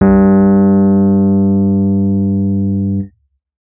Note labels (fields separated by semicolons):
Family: keyboard; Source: electronic; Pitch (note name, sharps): G2; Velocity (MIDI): 100; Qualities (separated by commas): dark, distorted